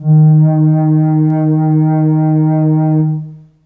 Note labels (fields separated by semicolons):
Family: flute; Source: acoustic; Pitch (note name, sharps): D#3; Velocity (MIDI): 50; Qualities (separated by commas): long release, reverb